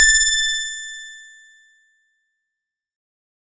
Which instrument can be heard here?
acoustic guitar